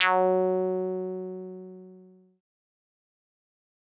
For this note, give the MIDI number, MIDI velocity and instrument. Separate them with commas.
54, 127, synthesizer lead